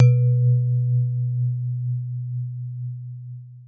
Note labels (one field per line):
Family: mallet percussion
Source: acoustic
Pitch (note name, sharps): B2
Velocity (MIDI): 127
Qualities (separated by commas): long release